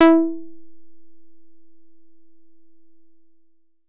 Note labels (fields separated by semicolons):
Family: guitar; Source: synthesizer; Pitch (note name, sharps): E4; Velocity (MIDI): 25